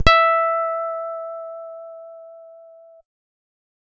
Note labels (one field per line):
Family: guitar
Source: electronic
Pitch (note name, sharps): E5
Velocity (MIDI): 127